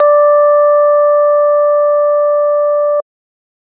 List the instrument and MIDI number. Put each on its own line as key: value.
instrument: electronic organ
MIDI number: 74